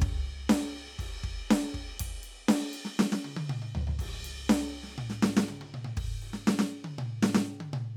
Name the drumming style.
rock